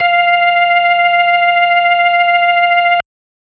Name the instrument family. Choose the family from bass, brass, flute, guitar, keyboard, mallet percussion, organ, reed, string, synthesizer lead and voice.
organ